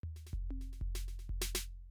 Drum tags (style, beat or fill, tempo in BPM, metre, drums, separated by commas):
jazz, fill, 125 BPM, 4/4, snare, high tom, floor tom, kick